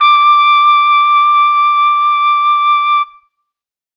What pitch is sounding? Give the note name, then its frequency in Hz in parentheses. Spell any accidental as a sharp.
D6 (1175 Hz)